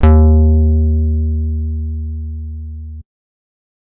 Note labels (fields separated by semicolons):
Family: guitar; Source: electronic; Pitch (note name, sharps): D#2; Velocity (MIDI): 25